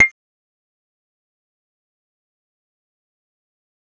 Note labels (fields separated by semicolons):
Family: bass; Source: synthesizer; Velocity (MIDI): 75; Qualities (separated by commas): fast decay, percussive